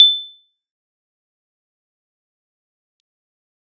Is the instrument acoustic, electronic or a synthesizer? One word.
electronic